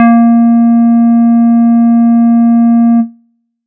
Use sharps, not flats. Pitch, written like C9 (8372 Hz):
A#3 (233.1 Hz)